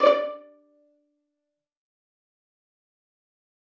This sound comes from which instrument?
acoustic string instrument